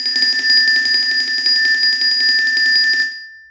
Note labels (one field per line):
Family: mallet percussion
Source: acoustic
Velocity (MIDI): 25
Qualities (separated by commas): long release, reverb